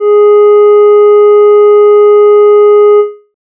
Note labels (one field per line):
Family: flute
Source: synthesizer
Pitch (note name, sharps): G#4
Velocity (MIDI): 127